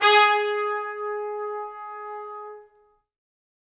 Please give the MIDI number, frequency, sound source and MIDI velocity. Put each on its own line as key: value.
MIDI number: 68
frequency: 415.3 Hz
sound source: acoustic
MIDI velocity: 100